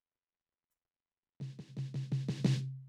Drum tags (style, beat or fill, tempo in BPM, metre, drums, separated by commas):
soft pop, fill, 83 BPM, 4/4, hi-hat pedal, snare, floor tom